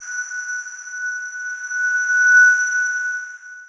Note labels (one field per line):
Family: mallet percussion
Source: electronic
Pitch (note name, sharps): F#6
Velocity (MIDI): 25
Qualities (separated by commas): bright, long release, non-linear envelope